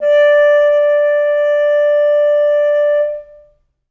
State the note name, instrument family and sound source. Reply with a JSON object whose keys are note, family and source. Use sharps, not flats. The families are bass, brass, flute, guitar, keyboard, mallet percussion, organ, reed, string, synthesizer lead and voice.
{"note": "D5", "family": "reed", "source": "acoustic"}